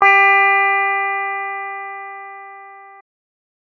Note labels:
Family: keyboard; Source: electronic; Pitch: G4; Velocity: 50

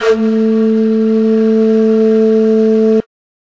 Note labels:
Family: flute; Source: acoustic; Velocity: 127

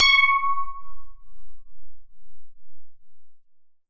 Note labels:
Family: synthesizer lead; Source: synthesizer; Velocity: 127; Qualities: long release

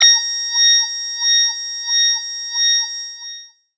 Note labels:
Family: voice; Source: synthesizer; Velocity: 75; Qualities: bright, long release, non-linear envelope, tempo-synced

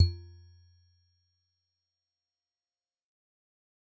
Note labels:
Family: mallet percussion; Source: acoustic; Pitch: F2; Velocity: 127; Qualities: percussive

